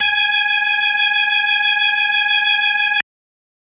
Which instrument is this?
electronic organ